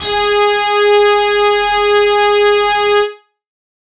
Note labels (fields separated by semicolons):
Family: guitar; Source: electronic; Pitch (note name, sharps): G#4; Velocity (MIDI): 25; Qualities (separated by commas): distorted